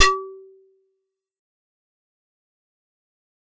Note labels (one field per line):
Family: keyboard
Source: acoustic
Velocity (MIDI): 100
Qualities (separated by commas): fast decay, percussive